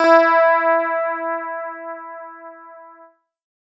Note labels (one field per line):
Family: guitar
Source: electronic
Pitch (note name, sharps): E4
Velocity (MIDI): 75